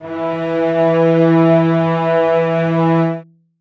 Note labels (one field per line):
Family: string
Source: acoustic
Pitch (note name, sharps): E3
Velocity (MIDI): 50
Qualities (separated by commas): reverb